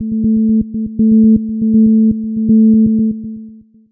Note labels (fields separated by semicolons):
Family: synthesizer lead; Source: synthesizer; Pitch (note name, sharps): A3; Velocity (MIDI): 100; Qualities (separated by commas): dark, long release, tempo-synced